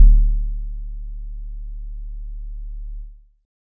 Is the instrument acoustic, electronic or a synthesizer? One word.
synthesizer